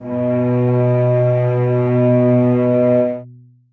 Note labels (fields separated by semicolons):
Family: string; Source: acoustic; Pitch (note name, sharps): B2; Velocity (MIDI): 25; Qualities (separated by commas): long release, reverb